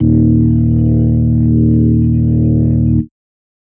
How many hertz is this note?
38.89 Hz